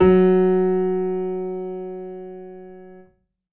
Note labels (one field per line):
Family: keyboard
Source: acoustic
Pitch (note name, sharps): F#3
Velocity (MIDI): 75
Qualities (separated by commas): reverb